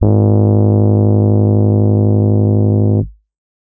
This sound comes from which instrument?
electronic keyboard